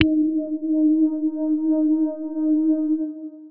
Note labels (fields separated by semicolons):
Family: guitar; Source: electronic; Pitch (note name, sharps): D#4; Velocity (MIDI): 25; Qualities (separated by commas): dark, distorted, long release